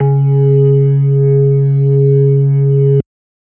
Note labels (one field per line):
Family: organ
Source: electronic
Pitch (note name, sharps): C#3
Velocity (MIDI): 75